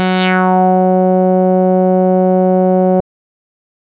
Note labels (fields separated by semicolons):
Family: bass; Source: synthesizer; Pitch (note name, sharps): F#3; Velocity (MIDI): 127; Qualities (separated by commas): distorted